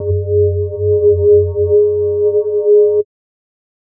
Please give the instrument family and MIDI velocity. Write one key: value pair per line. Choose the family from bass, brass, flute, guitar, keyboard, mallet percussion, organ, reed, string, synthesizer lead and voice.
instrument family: mallet percussion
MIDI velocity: 25